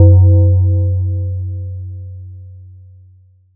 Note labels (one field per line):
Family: mallet percussion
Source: electronic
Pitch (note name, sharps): F#2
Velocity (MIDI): 50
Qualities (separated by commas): multiphonic